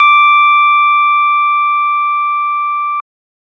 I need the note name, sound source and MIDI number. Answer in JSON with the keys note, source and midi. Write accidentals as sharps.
{"note": "D6", "source": "electronic", "midi": 86}